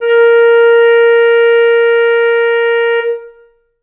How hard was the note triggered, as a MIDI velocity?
75